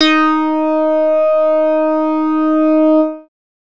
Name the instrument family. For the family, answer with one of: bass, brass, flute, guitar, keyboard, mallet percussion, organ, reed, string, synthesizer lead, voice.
bass